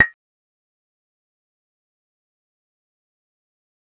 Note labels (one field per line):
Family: bass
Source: synthesizer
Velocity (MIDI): 25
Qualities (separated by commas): fast decay, percussive